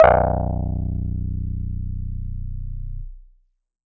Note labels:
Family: keyboard; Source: electronic; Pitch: B0; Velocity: 25; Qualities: distorted

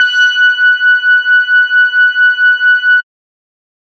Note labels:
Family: bass; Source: synthesizer; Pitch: F#6; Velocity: 75

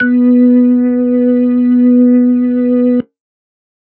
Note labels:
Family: organ; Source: electronic; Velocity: 127; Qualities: dark

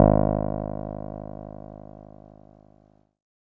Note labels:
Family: keyboard; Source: electronic; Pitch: G#1; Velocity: 127; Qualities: dark

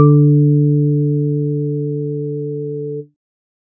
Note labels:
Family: organ; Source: electronic; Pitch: D3; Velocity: 100; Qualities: dark

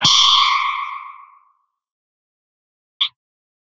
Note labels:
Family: guitar; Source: electronic; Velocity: 50; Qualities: bright, distorted, fast decay

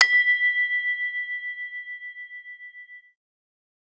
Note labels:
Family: mallet percussion; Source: acoustic; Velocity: 127; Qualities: bright

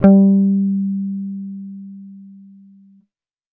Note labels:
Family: bass; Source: electronic; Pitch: G3; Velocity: 50

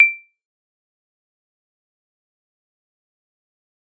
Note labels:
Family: mallet percussion; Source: acoustic; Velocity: 50; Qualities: fast decay, percussive

